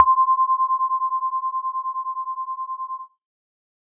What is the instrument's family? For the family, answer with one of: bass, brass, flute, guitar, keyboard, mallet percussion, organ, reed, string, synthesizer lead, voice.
synthesizer lead